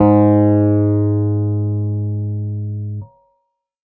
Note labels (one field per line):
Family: keyboard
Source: electronic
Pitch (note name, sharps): G#2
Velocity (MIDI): 100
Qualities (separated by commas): dark, distorted